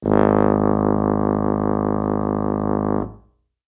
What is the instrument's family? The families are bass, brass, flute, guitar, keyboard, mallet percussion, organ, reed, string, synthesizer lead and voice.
brass